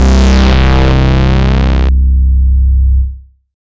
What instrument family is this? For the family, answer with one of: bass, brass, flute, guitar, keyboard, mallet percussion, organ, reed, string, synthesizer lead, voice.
bass